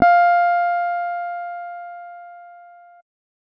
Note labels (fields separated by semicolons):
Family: keyboard; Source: electronic; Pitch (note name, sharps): F5; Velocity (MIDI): 25; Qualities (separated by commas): dark